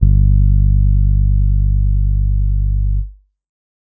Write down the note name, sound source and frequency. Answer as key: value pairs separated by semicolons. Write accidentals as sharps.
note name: G1; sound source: electronic; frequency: 49 Hz